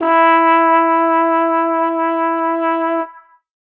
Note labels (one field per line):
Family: brass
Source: acoustic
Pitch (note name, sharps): E4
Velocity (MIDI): 50